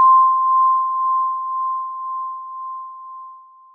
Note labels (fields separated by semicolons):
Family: mallet percussion; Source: acoustic; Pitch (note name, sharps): C6; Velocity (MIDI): 75; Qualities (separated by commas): bright, long release